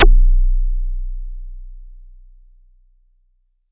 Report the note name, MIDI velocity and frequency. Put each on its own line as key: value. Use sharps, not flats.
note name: B0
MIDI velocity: 25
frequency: 30.87 Hz